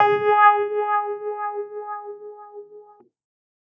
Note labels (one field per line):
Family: keyboard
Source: electronic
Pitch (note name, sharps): G#4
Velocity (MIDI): 50